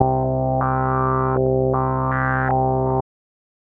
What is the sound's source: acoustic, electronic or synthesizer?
synthesizer